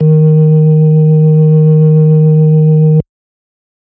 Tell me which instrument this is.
electronic organ